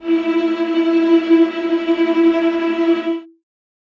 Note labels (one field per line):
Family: string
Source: acoustic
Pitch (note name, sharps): E4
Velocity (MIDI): 50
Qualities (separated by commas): bright, non-linear envelope, reverb